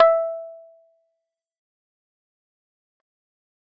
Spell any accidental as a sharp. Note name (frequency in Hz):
E5 (659.3 Hz)